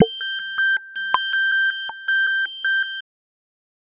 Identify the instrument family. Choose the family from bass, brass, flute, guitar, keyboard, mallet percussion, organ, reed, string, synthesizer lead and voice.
bass